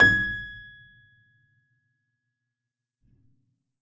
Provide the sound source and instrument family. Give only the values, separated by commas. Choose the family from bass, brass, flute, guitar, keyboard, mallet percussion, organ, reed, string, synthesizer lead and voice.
acoustic, keyboard